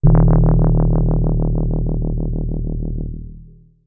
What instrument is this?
electronic keyboard